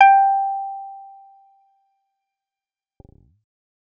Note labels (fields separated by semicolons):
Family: bass; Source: synthesizer; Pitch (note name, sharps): G5; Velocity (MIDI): 50; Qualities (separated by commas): fast decay